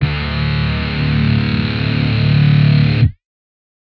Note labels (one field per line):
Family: guitar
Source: synthesizer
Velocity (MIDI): 75